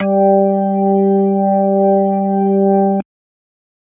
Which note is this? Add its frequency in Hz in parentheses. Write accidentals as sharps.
G3 (196 Hz)